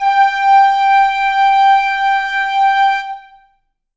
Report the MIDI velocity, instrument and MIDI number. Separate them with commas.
50, acoustic reed instrument, 79